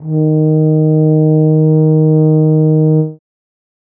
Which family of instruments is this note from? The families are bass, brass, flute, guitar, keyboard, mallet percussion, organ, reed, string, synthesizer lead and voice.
brass